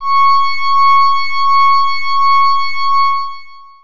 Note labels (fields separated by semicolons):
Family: organ; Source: electronic; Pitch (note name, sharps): C#6; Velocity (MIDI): 50; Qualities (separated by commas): distorted, long release